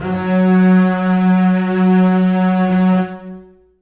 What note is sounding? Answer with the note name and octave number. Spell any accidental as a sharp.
F#3